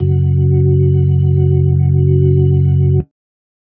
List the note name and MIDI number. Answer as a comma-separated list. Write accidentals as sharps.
F#1, 30